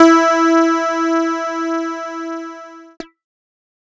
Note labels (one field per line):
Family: keyboard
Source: electronic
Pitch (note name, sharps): E4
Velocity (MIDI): 127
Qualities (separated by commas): bright, distorted